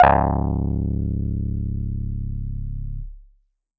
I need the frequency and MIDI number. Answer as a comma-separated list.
34.65 Hz, 25